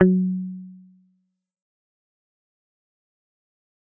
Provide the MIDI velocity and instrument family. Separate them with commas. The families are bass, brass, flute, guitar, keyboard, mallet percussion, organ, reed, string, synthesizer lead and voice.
75, guitar